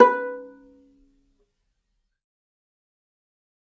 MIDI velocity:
25